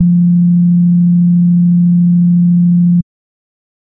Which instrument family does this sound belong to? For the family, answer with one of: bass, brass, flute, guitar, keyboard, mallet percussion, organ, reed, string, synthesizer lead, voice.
bass